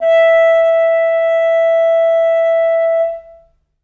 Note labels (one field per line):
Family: reed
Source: acoustic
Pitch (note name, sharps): E5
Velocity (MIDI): 25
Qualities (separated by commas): reverb